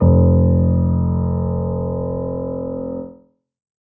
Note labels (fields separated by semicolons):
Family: keyboard; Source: acoustic; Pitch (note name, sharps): F1; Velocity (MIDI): 25; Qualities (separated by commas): reverb